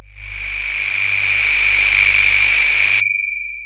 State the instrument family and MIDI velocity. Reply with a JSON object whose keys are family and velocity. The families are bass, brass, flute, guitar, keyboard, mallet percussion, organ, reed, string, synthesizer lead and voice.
{"family": "voice", "velocity": 127}